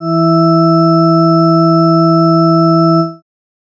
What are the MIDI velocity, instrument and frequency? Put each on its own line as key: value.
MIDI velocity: 100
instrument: electronic organ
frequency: 164.8 Hz